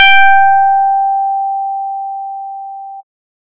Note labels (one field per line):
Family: bass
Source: synthesizer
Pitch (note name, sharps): G5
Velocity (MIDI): 75